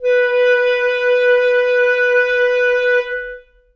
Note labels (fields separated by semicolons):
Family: reed; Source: acoustic; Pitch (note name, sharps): B4; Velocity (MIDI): 75; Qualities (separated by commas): reverb